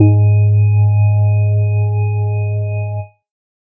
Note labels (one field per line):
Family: organ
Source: electronic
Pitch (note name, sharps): G#2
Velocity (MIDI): 75